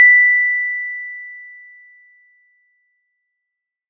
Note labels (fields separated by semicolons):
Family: mallet percussion; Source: acoustic; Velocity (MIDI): 75